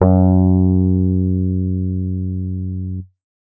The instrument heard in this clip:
electronic keyboard